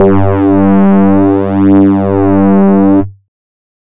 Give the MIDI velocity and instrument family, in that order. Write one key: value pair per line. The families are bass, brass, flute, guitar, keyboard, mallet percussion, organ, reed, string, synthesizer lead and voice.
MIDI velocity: 50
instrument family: bass